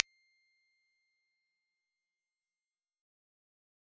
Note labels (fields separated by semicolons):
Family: bass; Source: synthesizer; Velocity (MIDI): 50; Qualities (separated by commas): fast decay, percussive